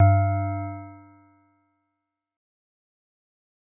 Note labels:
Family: mallet percussion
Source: acoustic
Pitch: G2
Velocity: 100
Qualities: fast decay

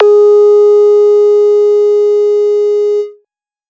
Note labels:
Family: bass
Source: synthesizer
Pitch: G#4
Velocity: 75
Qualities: distorted

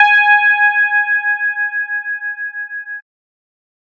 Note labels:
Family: bass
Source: synthesizer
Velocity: 25

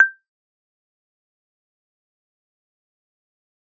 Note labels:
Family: mallet percussion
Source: acoustic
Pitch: G6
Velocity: 75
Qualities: dark, fast decay, percussive, reverb

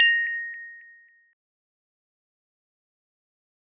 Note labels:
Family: mallet percussion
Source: acoustic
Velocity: 25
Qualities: fast decay

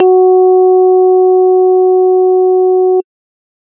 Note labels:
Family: organ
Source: electronic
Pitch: F#4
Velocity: 50

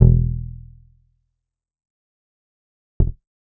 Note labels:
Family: bass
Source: synthesizer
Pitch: E1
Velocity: 50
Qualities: dark, fast decay, percussive

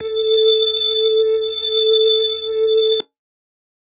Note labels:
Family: organ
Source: electronic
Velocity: 25

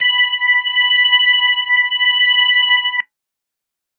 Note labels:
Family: organ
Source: electronic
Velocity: 100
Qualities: distorted

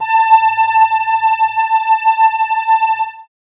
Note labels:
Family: keyboard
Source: synthesizer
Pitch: A5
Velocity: 50

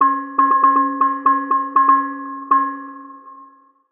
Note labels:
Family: mallet percussion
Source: synthesizer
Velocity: 127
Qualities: long release, multiphonic, percussive, tempo-synced

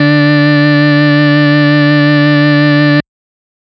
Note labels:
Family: organ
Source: electronic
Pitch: D3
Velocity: 25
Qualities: bright, distorted

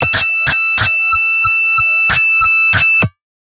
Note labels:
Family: guitar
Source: synthesizer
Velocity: 100

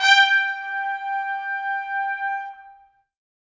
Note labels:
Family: brass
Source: acoustic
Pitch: G5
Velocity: 75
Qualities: bright, reverb

